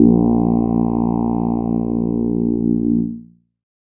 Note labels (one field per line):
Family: keyboard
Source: electronic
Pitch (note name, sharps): A#1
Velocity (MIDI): 25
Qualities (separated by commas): distorted, multiphonic